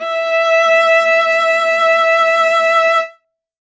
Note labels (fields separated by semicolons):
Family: string; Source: acoustic; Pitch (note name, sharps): E5; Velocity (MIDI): 100; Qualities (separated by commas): bright, reverb